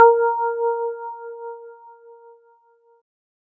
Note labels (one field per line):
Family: keyboard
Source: electronic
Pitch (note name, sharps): A#4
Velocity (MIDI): 50